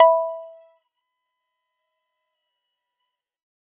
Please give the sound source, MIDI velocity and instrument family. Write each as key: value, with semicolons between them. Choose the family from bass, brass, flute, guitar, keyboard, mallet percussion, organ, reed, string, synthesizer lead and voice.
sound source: acoustic; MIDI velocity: 100; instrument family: mallet percussion